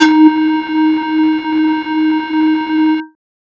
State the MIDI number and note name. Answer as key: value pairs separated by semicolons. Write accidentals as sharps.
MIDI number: 63; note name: D#4